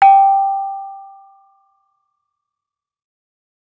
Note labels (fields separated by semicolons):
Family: mallet percussion; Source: acoustic; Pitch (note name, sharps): G5; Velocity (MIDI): 50; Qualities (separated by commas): fast decay